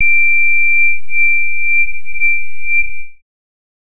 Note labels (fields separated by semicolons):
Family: bass; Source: synthesizer; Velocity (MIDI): 75; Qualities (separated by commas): distorted, non-linear envelope